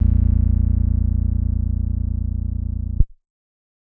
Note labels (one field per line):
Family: keyboard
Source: electronic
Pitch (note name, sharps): A#0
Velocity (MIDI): 50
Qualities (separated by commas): dark